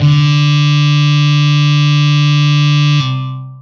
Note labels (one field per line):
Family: guitar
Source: electronic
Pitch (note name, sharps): D3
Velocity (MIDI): 50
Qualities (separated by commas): bright, distorted, long release